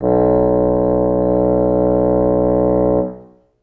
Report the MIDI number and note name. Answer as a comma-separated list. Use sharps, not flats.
35, B1